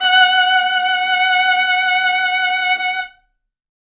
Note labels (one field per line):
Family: string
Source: acoustic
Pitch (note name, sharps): F#5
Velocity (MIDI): 127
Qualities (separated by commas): bright, reverb